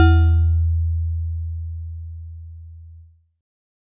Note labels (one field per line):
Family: mallet percussion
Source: acoustic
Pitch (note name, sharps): E2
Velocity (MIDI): 75